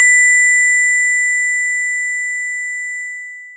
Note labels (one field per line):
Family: mallet percussion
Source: acoustic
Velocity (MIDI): 50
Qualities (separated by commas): bright, distorted, long release